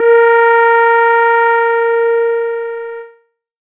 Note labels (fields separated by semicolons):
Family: keyboard; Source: electronic; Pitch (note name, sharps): A#4; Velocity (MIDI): 25; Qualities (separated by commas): distorted, multiphonic